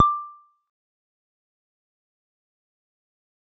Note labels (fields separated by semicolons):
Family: bass; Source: synthesizer; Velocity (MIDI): 50; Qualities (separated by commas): fast decay, percussive